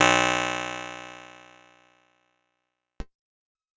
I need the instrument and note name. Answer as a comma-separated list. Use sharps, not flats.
electronic keyboard, B1